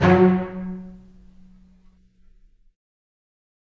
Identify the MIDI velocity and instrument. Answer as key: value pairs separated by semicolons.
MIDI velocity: 75; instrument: acoustic string instrument